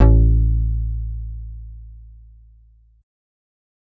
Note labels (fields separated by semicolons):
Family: bass; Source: synthesizer; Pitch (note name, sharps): A1; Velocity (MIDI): 127